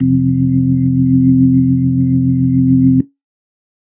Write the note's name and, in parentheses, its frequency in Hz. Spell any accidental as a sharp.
F1 (43.65 Hz)